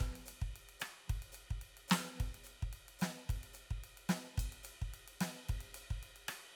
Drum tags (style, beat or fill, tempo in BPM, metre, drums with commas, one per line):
Brazilian baião
beat
110 BPM
4/4
ride, ride bell, hi-hat pedal, snare, cross-stick, kick